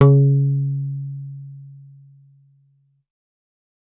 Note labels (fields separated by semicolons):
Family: bass; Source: synthesizer; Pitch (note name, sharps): C#3; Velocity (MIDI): 25